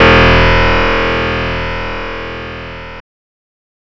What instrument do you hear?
synthesizer guitar